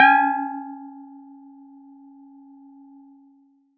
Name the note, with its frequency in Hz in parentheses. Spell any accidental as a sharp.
C#4 (277.2 Hz)